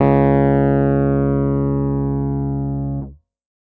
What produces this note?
electronic keyboard